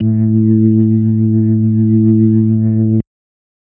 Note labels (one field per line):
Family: organ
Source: electronic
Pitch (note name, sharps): A2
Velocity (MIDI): 127